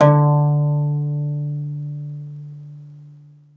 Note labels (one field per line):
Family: guitar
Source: acoustic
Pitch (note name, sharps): D3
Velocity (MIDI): 75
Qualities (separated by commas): reverb